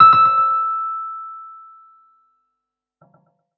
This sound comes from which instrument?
electronic keyboard